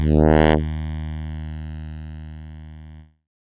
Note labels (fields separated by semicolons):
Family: keyboard; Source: synthesizer; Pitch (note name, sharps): D#2; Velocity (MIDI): 75; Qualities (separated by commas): bright, distorted